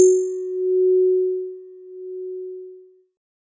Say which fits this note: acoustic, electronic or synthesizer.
electronic